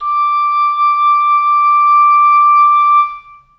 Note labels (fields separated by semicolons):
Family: reed; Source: acoustic; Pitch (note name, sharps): D6; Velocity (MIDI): 50; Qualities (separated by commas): reverb